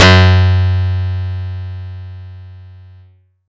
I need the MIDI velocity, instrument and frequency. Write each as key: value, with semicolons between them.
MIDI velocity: 127; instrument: acoustic guitar; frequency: 92.5 Hz